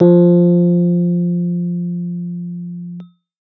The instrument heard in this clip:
electronic keyboard